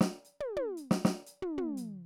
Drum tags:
jazz-funk
fill
116 BPM
4/4
closed hi-hat, hi-hat pedal, snare, high tom, floor tom

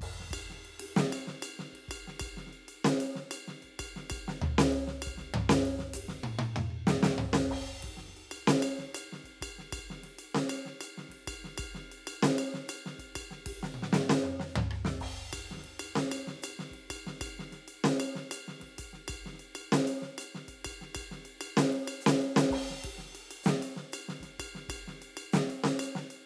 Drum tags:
Afro-Cuban
beat
128 BPM
4/4
crash, ride, ride bell, hi-hat pedal, snare, cross-stick, high tom, mid tom, floor tom, kick

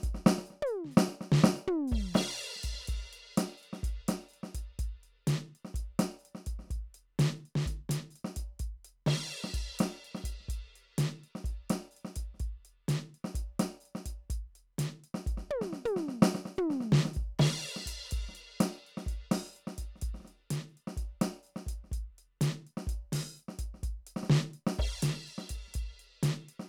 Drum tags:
Middle Eastern
beat
126 BPM
4/4
crash, closed hi-hat, open hi-hat, hi-hat pedal, snare, high tom, mid tom, floor tom, kick

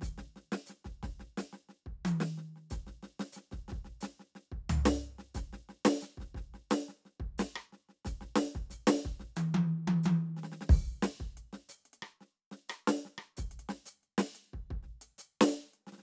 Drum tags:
folk rock
beat
90 BPM
4/4
closed hi-hat, hi-hat pedal, snare, cross-stick, high tom, floor tom, kick

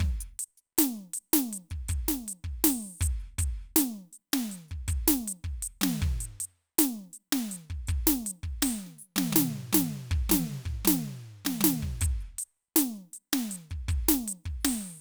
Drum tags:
funk
beat
80 BPM
4/4
closed hi-hat, open hi-hat, hi-hat pedal, snare, high tom, kick

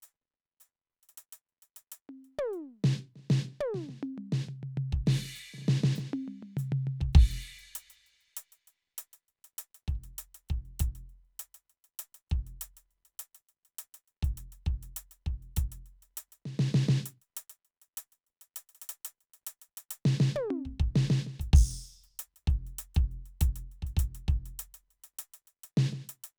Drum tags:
hip-hop
beat
100 BPM
4/4
crash, closed hi-hat, hi-hat pedal, percussion, snare, high tom, mid tom, floor tom, kick

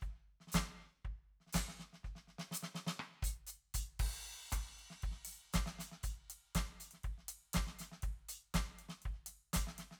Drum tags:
disco
beat
120 BPM
4/4
crash, closed hi-hat, open hi-hat, hi-hat pedal, snare, cross-stick, kick

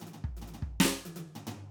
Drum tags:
half-time rock
fill
140 BPM
4/4
snare, high tom, floor tom, kick

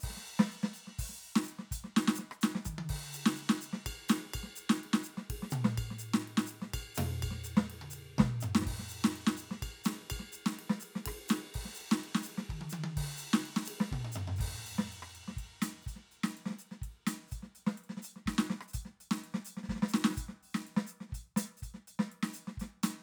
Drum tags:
Latin
beat
125 BPM
3/4
crash, ride, ride bell, closed hi-hat, open hi-hat, hi-hat pedal, snare, cross-stick, high tom, mid tom, floor tom, kick

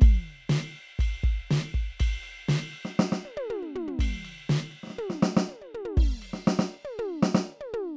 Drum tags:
rock
beat
120 BPM
4/4
crash, ride, ride bell, snare, high tom, mid tom, floor tom, kick

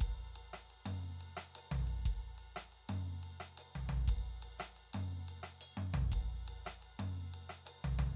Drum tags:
Latin
beat
118 BPM
4/4
ride, ride bell, hi-hat pedal, cross-stick, mid tom, floor tom, kick

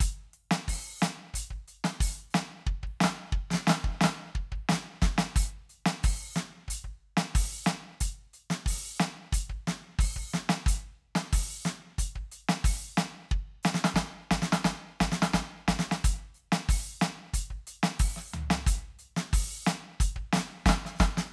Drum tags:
Afrobeat
beat
90 BPM
4/4
crash, ride, closed hi-hat, open hi-hat, hi-hat pedal, snare, cross-stick, mid tom, kick

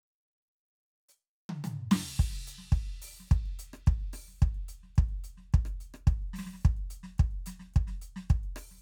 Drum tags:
calypso
beat
108 BPM
4/4
crash, closed hi-hat, open hi-hat, hi-hat pedal, snare, cross-stick, high tom, kick

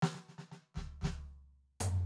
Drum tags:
samba
fill
116 BPM
4/4
closed hi-hat, snare, floor tom, kick

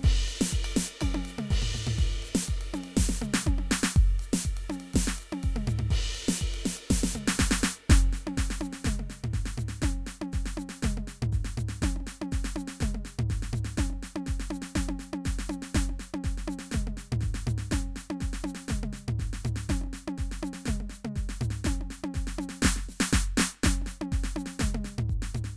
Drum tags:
Latin
beat
122 BPM
4/4
ride, ride bell, hi-hat pedal, snare, high tom, mid tom, floor tom, kick

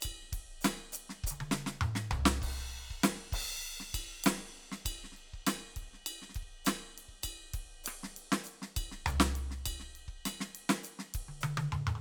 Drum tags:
funk
beat
100 BPM
4/4
crash, ride, ride bell, hi-hat pedal, snare, cross-stick, high tom, mid tom, floor tom, kick

